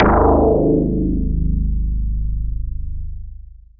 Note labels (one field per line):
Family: synthesizer lead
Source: synthesizer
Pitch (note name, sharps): G#0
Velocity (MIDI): 75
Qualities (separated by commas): long release